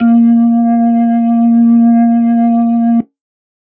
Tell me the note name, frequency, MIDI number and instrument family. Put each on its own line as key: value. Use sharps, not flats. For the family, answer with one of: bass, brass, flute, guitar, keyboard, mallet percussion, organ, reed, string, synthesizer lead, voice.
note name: A#3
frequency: 233.1 Hz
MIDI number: 58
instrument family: organ